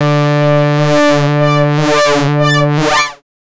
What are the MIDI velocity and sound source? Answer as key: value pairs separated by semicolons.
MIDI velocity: 127; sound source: synthesizer